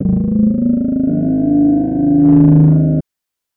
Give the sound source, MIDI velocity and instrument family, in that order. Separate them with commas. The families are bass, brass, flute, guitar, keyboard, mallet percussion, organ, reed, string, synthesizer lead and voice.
synthesizer, 25, voice